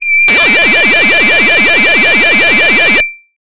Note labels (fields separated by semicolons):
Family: voice; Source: synthesizer; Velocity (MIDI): 75